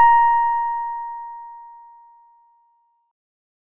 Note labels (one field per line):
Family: organ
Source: electronic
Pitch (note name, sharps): A#5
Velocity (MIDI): 75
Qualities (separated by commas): bright